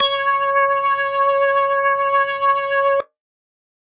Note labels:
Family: organ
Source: electronic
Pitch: C#5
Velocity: 127

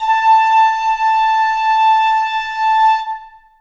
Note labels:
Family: reed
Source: acoustic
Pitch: A5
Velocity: 50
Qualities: reverb

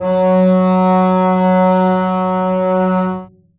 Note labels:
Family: string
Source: acoustic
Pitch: F#3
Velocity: 75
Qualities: reverb

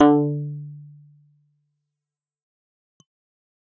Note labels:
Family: keyboard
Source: electronic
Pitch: D3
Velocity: 127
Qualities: fast decay

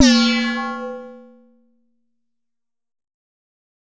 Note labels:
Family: bass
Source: synthesizer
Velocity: 75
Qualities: bright, distorted

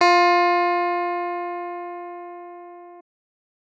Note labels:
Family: keyboard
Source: electronic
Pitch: F4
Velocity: 127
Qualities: distorted

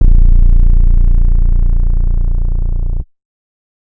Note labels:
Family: bass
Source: synthesizer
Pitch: A#0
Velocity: 75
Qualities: distorted

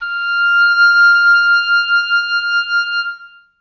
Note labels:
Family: reed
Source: acoustic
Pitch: F6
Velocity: 100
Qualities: reverb

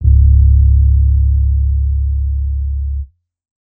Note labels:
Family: bass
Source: electronic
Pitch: C#1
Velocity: 25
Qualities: dark

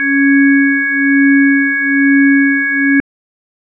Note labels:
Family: organ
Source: electronic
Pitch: C#4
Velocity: 127

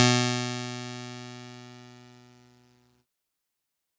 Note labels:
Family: keyboard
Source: electronic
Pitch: B2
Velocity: 25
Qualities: bright, distorted

